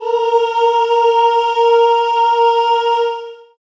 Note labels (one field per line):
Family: voice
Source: acoustic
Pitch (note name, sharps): A#4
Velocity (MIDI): 75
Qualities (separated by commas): long release, reverb